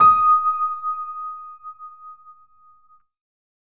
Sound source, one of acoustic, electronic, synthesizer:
electronic